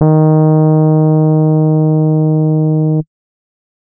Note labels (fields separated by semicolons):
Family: keyboard; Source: electronic; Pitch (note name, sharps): D#3; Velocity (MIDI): 100; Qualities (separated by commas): dark